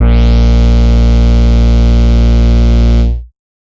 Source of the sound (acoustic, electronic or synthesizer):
synthesizer